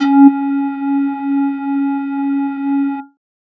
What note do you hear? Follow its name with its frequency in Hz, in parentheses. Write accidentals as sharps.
C#4 (277.2 Hz)